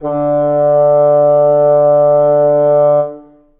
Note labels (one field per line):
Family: reed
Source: acoustic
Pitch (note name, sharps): D3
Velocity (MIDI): 50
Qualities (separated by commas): reverb